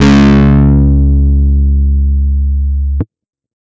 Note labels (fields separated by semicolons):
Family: guitar; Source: electronic; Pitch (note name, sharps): C#2; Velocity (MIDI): 127; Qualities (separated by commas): bright, distorted